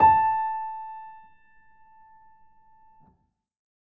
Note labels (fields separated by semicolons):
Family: keyboard; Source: acoustic; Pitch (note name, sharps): A5; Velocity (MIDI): 50; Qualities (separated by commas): reverb